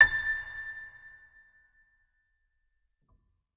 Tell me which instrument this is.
electronic organ